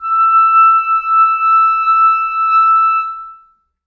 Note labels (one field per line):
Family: reed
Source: acoustic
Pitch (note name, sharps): E6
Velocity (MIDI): 25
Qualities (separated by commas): reverb